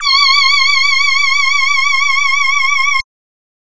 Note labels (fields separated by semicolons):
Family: voice; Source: synthesizer; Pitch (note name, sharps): C#6; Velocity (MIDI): 75